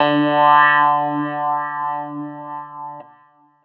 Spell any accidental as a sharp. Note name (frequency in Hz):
D3 (146.8 Hz)